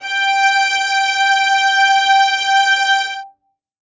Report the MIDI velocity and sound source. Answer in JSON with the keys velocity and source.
{"velocity": 127, "source": "acoustic"}